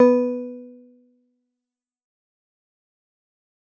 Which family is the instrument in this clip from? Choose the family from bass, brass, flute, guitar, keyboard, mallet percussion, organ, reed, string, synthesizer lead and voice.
guitar